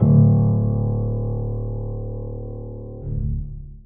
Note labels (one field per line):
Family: keyboard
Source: acoustic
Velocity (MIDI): 50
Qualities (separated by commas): dark, reverb